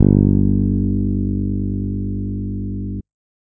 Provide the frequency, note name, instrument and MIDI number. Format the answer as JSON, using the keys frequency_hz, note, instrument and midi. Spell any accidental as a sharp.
{"frequency_hz": 49, "note": "G1", "instrument": "electronic bass", "midi": 31}